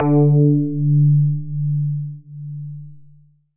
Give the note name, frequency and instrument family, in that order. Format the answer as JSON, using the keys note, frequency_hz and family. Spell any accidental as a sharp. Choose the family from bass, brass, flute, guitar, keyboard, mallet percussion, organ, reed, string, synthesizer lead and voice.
{"note": "D3", "frequency_hz": 146.8, "family": "synthesizer lead"}